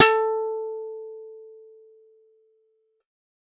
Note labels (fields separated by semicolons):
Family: guitar; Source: synthesizer; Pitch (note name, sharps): A4; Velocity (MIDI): 50